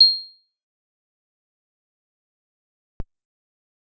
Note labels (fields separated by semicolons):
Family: guitar; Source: acoustic; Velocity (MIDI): 25; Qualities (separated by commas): bright, fast decay, percussive